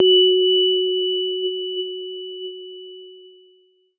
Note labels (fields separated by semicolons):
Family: keyboard; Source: electronic; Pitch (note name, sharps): F#4; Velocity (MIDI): 127